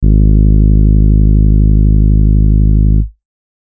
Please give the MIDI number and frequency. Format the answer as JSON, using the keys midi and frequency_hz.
{"midi": 32, "frequency_hz": 51.91}